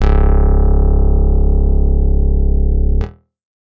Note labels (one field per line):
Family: guitar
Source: acoustic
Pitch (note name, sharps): C#1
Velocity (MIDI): 50